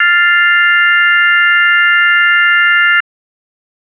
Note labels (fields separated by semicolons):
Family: organ; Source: electronic; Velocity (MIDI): 100; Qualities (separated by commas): bright